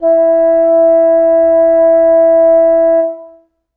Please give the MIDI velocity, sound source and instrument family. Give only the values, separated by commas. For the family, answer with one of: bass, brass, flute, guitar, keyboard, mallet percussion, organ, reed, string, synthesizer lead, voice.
50, acoustic, reed